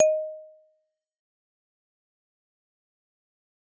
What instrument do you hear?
acoustic mallet percussion instrument